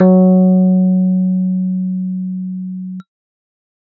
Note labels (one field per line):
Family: keyboard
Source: electronic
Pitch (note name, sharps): F#3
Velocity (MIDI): 50